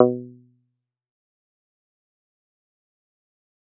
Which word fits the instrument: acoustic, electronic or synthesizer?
electronic